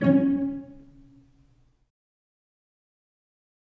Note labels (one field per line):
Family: string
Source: acoustic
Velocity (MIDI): 75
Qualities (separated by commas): dark, fast decay, reverb